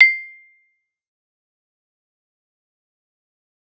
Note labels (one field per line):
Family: mallet percussion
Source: acoustic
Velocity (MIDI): 100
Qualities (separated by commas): fast decay, percussive